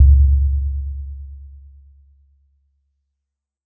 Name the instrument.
acoustic mallet percussion instrument